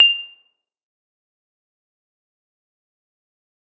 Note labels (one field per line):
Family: mallet percussion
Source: acoustic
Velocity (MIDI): 75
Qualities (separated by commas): bright, fast decay, percussive, reverb